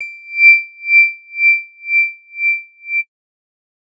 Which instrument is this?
synthesizer bass